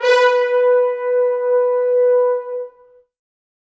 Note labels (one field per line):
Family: brass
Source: acoustic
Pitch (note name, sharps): B4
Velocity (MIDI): 50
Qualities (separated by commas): bright, reverb